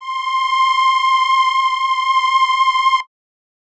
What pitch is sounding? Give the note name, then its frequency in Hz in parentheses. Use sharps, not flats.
C6 (1047 Hz)